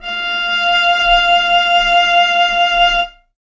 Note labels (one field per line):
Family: string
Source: acoustic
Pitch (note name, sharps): F5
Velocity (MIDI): 50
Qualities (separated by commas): reverb